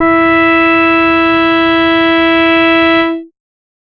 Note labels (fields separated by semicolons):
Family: bass; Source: synthesizer; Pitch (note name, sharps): E4; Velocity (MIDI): 25; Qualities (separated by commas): bright, distorted